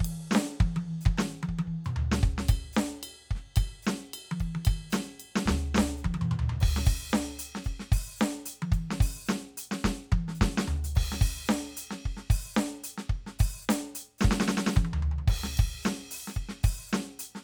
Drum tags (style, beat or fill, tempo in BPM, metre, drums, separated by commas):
swing, beat, 110 BPM, 4/4, crash, ride, ride bell, closed hi-hat, open hi-hat, hi-hat pedal, snare, cross-stick, high tom, mid tom, floor tom, kick